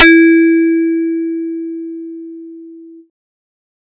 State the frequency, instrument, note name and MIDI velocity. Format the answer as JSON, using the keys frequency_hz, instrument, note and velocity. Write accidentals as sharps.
{"frequency_hz": 329.6, "instrument": "synthesizer bass", "note": "E4", "velocity": 100}